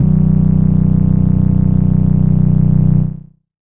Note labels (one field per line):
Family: synthesizer lead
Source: synthesizer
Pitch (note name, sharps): B0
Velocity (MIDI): 127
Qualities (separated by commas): distorted, multiphonic, non-linear envelope